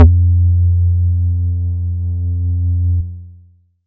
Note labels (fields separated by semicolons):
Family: bass; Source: synthesizer; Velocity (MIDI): 25; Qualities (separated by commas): long release, multiphonic